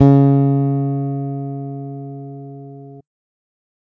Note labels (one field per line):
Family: bass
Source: electronic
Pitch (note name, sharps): C#3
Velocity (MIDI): 100